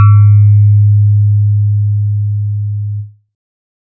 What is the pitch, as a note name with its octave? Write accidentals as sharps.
G#2